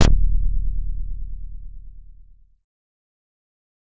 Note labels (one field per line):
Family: bass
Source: synthesizer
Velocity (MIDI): 100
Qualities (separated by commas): distorted